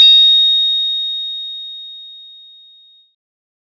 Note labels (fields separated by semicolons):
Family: bass; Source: synthesizer; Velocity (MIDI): 25